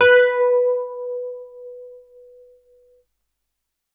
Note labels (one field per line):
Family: keyboard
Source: electronic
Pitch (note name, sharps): B4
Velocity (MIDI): 127